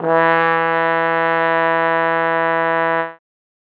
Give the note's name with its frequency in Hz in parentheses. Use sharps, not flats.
E3 (164.8 Hz)